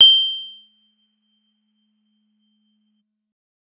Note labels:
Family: guitar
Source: electronic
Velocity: 25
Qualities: bright, percussive

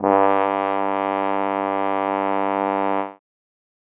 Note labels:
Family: brass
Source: acoustic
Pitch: G2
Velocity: 100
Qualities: bright

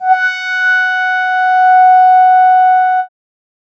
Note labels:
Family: keyboard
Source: synthesizer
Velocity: 50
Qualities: bright

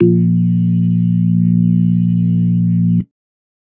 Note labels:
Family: organ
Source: electronic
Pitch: A#1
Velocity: 127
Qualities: dark

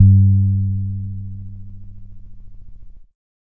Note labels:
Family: keyboard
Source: electronic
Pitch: G2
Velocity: 127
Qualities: dark

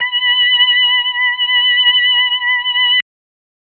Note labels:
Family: organ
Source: electronic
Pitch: B5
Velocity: 75

